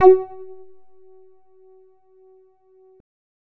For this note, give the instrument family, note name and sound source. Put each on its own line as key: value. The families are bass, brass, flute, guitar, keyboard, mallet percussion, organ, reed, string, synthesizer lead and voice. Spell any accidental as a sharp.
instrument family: bass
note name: F#4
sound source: synthesizer